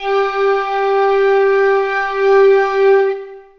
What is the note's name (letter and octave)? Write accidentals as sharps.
G4